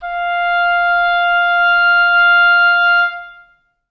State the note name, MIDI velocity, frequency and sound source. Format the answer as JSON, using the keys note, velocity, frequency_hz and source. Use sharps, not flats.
{"note": "F5", "velocity": 100, "frequency_hz": 698.5, "source": "acoustic"}